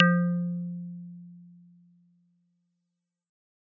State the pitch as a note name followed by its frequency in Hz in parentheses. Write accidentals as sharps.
F3 (174.6 Hz)